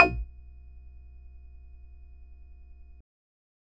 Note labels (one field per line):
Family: bass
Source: synthesizer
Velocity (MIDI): 25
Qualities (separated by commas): distorted